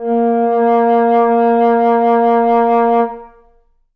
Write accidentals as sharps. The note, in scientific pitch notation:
A#3